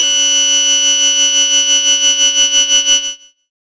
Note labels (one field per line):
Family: bass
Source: synthesizer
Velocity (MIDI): 25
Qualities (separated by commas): bright, distorted